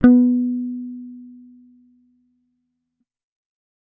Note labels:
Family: bass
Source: electronic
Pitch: B3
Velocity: 127

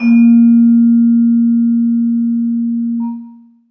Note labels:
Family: mallet percussion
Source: acoustic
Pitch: A#3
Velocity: 25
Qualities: long release, reverb

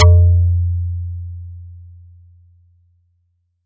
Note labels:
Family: mallet percussion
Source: acoustic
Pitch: F2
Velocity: 50

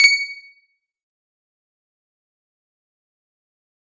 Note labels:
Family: guitar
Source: electronic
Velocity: 75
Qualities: fast decay, percussive

